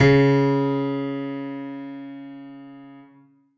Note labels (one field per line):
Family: keyboard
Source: acoustic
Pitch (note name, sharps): C#3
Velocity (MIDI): 127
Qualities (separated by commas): reverb